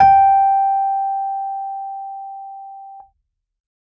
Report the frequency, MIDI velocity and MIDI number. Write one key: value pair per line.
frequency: 784 Hz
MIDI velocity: 127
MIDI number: 79